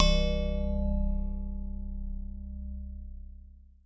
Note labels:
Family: mallet percussion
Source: acoustic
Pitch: C1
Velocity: 127

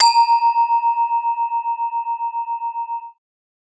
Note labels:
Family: mallet percussion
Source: acoustic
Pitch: A#5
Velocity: 127

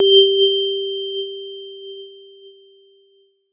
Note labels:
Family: keyboard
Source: electronic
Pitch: G4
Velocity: 75

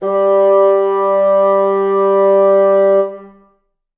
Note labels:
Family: reed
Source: acoustic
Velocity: 127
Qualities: reverb

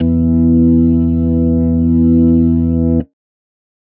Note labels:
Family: organ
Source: electronic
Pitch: E2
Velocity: 100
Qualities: dark

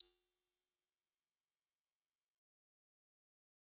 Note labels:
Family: synthesizer lead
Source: synthesizer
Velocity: 25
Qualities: bright, distorted, fast decay

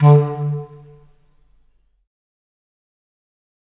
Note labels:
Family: reed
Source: acoustic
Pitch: D3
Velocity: 25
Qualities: fast decay, reverb

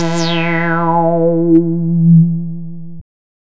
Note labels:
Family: bass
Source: synthesizer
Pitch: E3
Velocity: 127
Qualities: bright, distorted

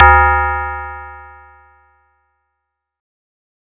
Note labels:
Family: mallet percussion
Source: acoustic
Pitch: D2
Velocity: 100

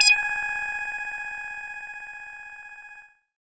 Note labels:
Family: bass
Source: synthesizer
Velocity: 100

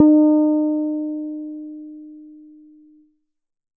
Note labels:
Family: bass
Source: synthesizer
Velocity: 100

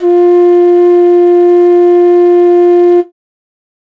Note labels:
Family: flute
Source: acoustic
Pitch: F4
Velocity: 127

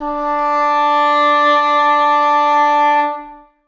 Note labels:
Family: reed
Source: acoustic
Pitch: D4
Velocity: 100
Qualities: reverb

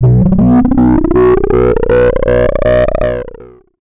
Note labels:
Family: bass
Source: synthesizer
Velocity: 100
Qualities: distorted, long release, multiphonic, tempo-synced

